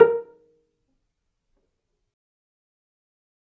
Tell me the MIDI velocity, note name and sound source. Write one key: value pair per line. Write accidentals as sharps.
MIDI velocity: 75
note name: A#4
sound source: acoustic